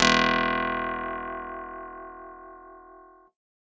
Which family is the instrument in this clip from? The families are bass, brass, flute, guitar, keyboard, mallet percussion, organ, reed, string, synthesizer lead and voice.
guitar